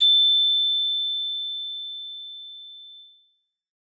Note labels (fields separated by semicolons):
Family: bass; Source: synthesizer; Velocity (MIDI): 25; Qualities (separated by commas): bright, distorted